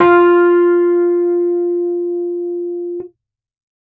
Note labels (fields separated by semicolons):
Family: keyboard; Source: electronic; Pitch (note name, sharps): F4; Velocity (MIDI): 127